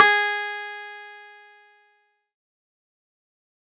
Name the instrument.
electronic keyboard